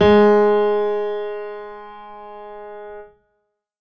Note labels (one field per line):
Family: keyboard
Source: acoustic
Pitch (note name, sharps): G#3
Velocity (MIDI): 100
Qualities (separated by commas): reverb